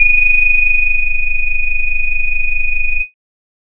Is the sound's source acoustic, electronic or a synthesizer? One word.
synthesizer